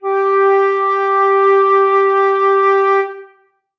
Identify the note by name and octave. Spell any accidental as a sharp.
G4